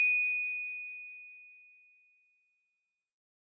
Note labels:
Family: mallet percussion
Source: acoustic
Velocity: 127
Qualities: bright

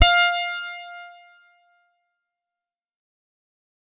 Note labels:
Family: guitar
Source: electronic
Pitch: F5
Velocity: 75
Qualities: distorted, fast decay

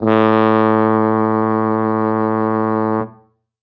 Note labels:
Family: brass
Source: acoustic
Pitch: A2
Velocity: 127

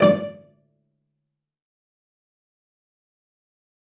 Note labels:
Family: string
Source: acoustic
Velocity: 127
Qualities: fast decay, percussive, reverb

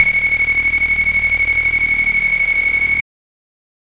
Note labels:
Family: bass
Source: synthesizer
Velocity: 75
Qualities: distorted

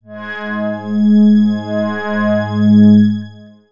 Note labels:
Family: synthesizer lead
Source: synthesizer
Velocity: 50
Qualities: bright, long release, non-linear envelope

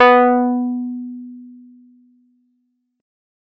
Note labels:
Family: keyboard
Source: electronic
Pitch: B3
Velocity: 100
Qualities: distorted

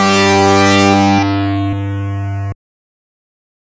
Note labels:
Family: bass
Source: synthesizer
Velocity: 127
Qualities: bright, distorted

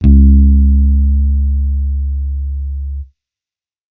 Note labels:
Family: bass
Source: electronic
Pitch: C#2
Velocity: 25

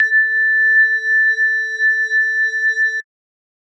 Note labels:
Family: mallet percussion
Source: synthesizer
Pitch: A6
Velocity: 100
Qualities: bright, multiphonic, non-linear envelope

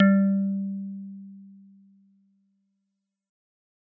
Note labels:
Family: guitar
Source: synthesizer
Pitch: G3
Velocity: 100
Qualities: dark

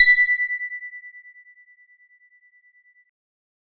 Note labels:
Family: keyboard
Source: electronic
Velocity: 75

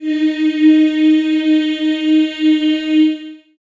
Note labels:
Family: voice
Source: acoustic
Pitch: D#4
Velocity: 75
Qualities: reverb

